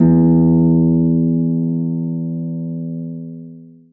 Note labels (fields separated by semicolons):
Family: string; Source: acoustic; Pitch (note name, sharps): E2; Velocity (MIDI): 127; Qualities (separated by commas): long release, reverb